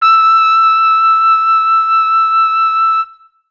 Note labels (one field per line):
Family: brass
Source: acoustic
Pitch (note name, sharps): E6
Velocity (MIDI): 75